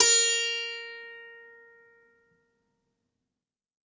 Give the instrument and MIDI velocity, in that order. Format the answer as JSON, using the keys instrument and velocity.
{"instrument": "acoustic guitar", "velocity": 75}